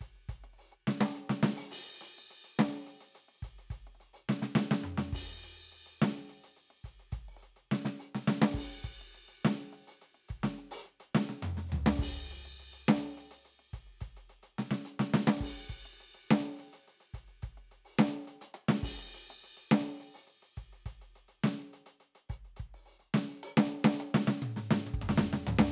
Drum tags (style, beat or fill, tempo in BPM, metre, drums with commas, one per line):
rock
beat
140 BPM
4/4
crash, closed hi-hat, open hi-hat, hi-hat pedal, snare, high tom, mid tom, floor tom, kick